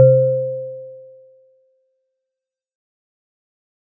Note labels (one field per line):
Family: mallet percussion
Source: acoustic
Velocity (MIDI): 75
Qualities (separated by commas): fast decay